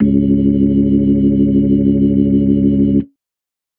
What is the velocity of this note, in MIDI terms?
75